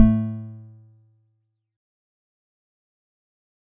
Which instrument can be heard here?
acoustic mallet percussion instrument